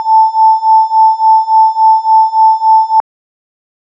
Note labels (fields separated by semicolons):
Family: organ; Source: electronic; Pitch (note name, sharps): A5; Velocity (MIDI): 25